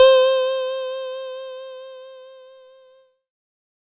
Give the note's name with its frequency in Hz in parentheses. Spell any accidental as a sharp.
C5 (523.3 Hz)